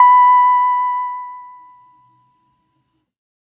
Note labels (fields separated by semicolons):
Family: keyboard; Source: electronic; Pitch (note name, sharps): B5; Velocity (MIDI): 50